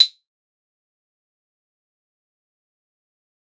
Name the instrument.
acoustic guitar